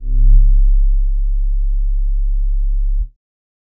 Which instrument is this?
synthesizer bass